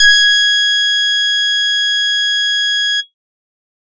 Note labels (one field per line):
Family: bass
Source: synthesizer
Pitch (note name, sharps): G#6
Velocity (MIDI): 75